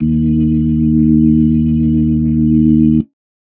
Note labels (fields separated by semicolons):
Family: organ; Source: electronic; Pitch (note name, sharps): D#2; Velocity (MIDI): 50; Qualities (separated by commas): dark